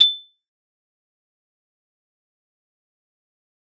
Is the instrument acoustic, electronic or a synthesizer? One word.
acoustic